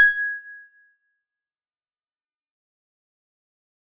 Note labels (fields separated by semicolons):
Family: mallet percussion; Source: acoustic; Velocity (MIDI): 127; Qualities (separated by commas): fast decay